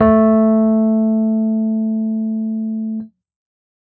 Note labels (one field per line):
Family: keyboard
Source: electronic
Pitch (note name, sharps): A3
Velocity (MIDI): 100